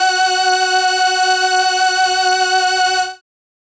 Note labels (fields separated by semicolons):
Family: keyboard; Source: synthesizer; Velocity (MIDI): 127; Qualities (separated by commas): bright